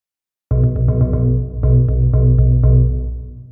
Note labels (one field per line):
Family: mallet percussion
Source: synthesizer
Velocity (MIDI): 100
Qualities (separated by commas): dark, long release, multiphonic, percussive, tempo-synced